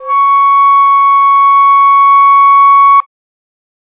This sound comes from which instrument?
acoustic flute